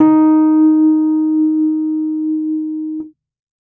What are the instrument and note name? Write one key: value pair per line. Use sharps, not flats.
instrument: electronic keyboard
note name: D#4